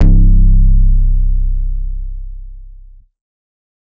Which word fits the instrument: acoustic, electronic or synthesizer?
synthesizer